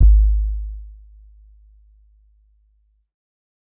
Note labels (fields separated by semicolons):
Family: keyboard; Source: electronic; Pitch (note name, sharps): G#1; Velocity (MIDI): 25; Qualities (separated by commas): dark